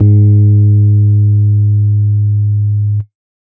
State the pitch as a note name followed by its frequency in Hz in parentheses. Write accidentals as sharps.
G#2 (103.8 Hz)